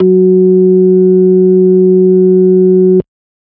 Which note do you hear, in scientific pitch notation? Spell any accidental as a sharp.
F#3